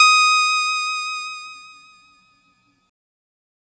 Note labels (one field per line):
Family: keyboard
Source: synthesizer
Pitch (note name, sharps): D#6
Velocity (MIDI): 25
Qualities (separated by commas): bright